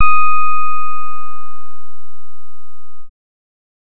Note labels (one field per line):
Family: bass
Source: synthesizer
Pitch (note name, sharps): D#6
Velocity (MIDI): 25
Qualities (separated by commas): distorted